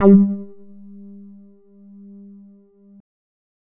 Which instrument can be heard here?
synthesizer bass